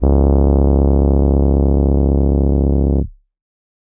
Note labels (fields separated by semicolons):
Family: keyboard; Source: electronic; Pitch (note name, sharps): C#1; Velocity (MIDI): 127; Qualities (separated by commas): distorted